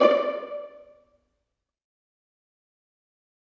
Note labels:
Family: string; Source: acoustic; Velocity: 100; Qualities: dark, fast decay, reverb

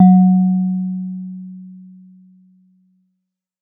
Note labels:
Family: mallet percussion; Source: acoustic; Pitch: F#3; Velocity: 25; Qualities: dark

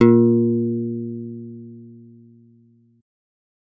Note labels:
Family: bass; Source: synthesizer; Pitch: A#2; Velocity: 127; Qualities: distorted

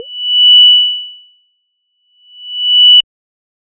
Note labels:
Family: bass; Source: synthesizer; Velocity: 127; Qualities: distorted

